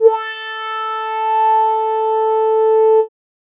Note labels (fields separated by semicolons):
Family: keyboard; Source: synthesizer; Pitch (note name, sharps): A4; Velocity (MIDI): 75